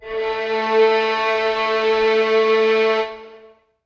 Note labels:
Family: string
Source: acoustic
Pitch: A3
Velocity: 25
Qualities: long release, reverb

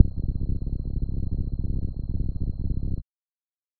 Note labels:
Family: bass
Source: synthesizer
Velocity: 50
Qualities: dark

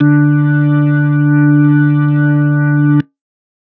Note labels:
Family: organ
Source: electronic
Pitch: D3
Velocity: 100

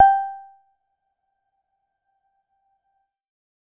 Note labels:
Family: keyboard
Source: electronic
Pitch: G5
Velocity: 50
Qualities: percussive, reverb

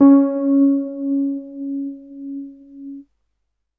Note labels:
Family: keyboard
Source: electronic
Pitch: C#4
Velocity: 75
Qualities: dark

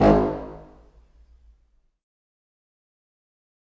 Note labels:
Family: reed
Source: acoustic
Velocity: 50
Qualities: fast decay, percussive, reverb

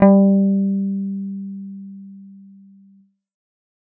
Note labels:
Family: bass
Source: synthesizer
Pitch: G3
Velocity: 75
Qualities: dark

